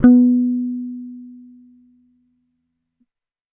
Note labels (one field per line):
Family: bass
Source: electronic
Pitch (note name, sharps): B3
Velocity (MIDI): 50